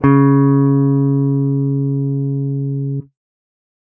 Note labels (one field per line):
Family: guitar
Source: electronic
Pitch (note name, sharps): C#3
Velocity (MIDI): 75